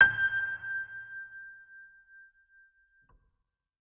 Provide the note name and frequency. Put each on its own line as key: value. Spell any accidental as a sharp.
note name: G6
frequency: 1568 Hz